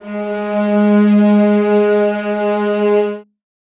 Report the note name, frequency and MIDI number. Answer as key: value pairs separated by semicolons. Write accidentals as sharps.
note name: G#3; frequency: 207.7 Hz; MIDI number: 56